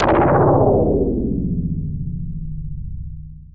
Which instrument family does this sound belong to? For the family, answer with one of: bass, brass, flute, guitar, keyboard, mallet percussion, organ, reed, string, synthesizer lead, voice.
synthesizer lead